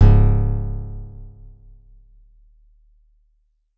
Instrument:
acoustic guitar